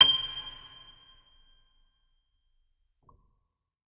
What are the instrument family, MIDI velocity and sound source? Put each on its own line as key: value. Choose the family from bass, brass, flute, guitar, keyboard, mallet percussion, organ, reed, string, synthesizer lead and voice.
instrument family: organ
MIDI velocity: 75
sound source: electronic